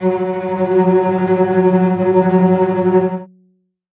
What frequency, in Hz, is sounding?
185 Hz